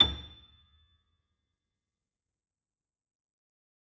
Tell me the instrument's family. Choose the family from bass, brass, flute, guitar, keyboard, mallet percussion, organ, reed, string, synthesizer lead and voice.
keyboard